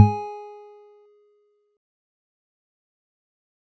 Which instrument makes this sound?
acoustic mallet percussion instrument